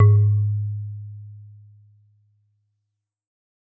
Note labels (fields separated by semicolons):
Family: mallet percussion; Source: acoustic; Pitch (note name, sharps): G#2; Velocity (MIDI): 50; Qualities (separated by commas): dark, reverb